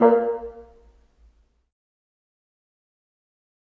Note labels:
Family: reed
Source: acoustic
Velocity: 50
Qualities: fast decay, percussive, reverb

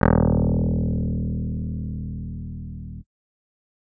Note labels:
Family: keyboard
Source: electronic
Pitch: D#1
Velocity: 75

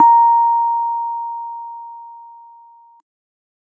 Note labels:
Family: keyboard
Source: electronic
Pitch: A#5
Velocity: 50

